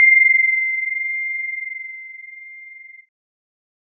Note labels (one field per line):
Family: keyboard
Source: electronic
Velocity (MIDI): 100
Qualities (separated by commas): multiphonic